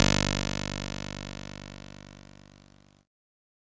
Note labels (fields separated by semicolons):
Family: keyboard; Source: electronic; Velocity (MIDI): 25; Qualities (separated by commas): bright, distorted